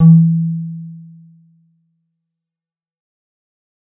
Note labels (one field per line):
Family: guitar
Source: electronic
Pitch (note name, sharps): E3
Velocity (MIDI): 50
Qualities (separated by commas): dark, fast decay, reverb